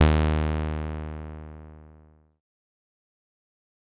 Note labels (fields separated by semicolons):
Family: bass; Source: synthesizer; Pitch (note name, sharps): D#2; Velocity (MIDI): 127; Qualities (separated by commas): bright, distorted, fast decay